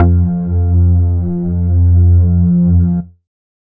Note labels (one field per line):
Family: bass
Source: synthesizer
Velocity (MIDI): 100